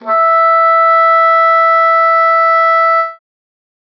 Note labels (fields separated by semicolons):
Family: reed; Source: acoustic; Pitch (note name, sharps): E5; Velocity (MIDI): 25